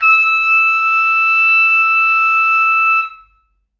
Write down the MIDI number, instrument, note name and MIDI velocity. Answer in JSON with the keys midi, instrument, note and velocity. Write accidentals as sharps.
{"midi": 88, "instrument": "acoustic brass instrument", "note": "E6", "velocity": 50}